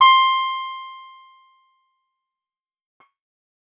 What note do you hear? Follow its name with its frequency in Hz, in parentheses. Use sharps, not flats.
C6 (1047 Hz)